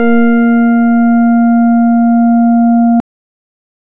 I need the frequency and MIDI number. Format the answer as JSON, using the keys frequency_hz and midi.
{"frequency_hz": 233.1, "midi": 58}